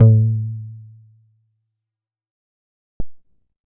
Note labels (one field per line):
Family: bass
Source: synthesizer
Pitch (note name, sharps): A2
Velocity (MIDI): 50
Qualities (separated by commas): dark, fast decay